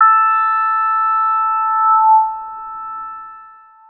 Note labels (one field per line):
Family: synthesizer lead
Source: synthesizer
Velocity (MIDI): 127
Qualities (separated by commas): long release